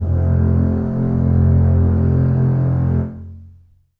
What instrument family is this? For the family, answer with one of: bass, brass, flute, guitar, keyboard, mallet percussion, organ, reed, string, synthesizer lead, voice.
string